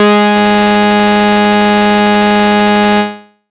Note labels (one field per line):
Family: bass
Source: synthesizer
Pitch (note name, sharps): G#3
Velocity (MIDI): 50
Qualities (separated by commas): bright, distorted